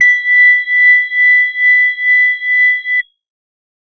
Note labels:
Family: organ; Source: electronic; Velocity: 127; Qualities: distorted

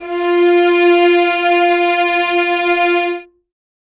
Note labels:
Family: string; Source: acoustic; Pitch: F4; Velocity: 100; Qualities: reverb

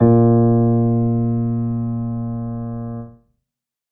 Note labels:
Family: keyboard; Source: acoustic; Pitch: A#2; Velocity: 25; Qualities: reverb

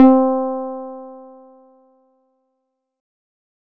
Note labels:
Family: keyboard; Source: electronic; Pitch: C4; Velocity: 127

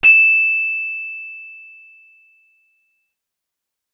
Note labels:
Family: guitar; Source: acoustic; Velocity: 25; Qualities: bright, distorted

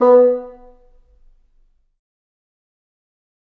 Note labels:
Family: reed; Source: acoustic; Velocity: 75; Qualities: fast decay, percussive, reverb

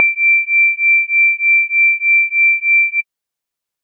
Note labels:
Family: bass; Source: synthesizer; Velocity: 127

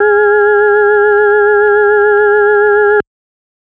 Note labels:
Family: organ; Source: electronic; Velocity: 127; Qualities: multiphonic

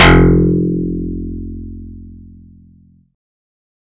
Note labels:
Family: bass; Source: synthesizer; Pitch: F1; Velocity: 100

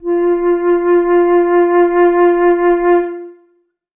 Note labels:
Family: flute; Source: acoustic; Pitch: F4; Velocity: 25; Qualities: reverb

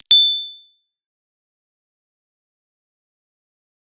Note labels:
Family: bass; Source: synthesizer; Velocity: 50; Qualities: bright, distorted, fast decay, percussive

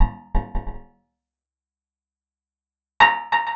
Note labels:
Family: guitar; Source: acoustic; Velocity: 25; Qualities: percussive, reverb

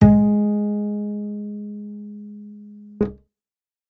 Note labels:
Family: bass; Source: acoustic; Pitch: G#3; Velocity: 100

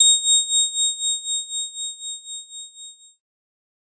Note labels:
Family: keyboard; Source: electronic; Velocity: 50; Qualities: bright

